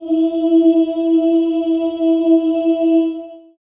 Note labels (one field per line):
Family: voice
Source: acoustic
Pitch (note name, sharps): E4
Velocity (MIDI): 75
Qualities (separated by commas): long release, reverb